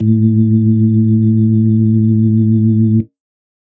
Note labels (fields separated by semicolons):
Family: organ; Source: electronic; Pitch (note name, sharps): A2; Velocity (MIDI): 25; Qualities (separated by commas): reverb